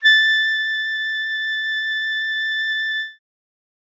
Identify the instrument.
acoustic reed instrument